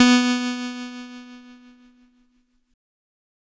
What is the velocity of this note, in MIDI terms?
25